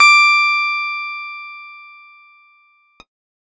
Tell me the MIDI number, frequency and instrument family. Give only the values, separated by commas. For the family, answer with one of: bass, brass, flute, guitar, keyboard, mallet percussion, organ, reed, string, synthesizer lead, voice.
86, 1175 Hz, keyboard